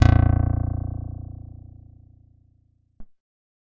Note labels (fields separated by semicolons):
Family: keyboard; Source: electronic; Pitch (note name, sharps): A#0; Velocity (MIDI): 75